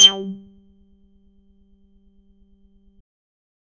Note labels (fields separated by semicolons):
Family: bass; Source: synthesizer; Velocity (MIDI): 75; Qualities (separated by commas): percussive